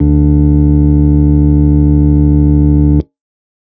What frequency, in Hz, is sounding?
73.42 Hz